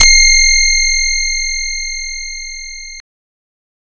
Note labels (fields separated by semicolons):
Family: guitar; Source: synthesizer; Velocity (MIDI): 127; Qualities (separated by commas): bright, distorted